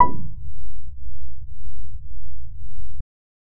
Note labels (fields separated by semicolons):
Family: bass; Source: synthesizer; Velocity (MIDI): 50